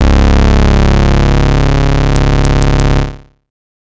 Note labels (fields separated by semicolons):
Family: bass; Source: synthesizer; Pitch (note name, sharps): C#1; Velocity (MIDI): 25; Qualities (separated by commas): bright, distorted